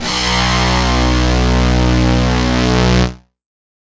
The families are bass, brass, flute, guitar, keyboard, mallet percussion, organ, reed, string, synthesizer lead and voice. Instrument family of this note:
guitar